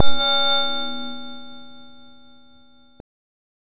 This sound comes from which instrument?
synthesizer bass